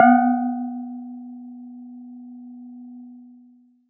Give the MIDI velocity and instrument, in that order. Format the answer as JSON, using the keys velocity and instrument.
{"velocity": 75, "instrument": "acoustic mallet percussion instrument"}